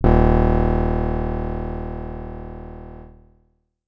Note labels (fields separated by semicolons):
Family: guitar; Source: acoustic; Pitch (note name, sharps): D#1; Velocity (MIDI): 50; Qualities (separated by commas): bright, distorted